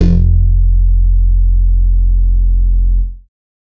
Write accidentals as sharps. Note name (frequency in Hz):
F1 (43.65 Hz)